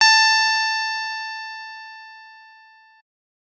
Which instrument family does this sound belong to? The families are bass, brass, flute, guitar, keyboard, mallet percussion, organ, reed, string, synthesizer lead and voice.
keyboard